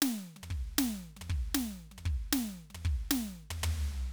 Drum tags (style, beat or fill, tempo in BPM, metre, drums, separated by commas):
jazz-funk, fill, 116 BPM, 4/4, snare, high tom, floor tom, kick